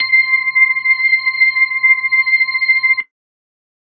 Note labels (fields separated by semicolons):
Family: organ; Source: electronic; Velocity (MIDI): 127